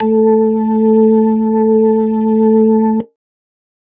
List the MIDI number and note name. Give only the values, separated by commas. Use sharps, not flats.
57, A3